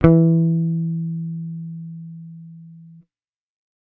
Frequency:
164.8 Hz